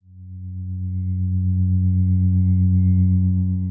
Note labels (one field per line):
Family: guitar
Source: electronic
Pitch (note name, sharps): F#2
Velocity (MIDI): 127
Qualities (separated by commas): dark, long release